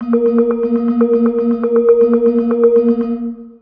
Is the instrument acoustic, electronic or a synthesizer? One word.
synthesizer